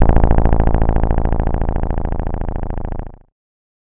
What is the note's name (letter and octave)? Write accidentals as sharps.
A-1